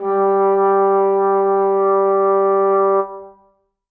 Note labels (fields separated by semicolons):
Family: brass; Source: acoustic; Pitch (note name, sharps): G3; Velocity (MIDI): 50; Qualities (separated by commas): reverb